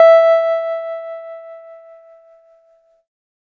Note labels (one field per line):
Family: keyboard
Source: electronic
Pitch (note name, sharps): E5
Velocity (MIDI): 100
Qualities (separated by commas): distorted